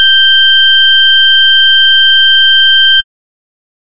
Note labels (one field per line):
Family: bass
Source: synthesizer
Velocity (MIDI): 100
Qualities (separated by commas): distorted